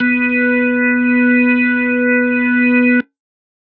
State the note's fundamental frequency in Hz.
246.9 Hz